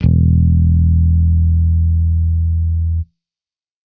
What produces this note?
electronic bass